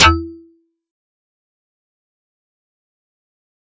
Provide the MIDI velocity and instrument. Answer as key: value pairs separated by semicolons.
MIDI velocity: 127; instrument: acoustic mallet percussion instrument